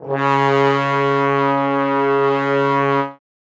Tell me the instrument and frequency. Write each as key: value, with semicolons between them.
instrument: acoustic brass instrument; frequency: 138.6 Hz